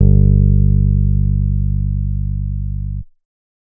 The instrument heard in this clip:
synthesizer bass